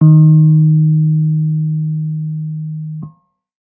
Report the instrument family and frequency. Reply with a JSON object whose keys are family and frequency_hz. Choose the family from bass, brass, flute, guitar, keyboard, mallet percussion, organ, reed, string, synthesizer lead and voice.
{"family": "keyboard", "frequency_hz": 155.6}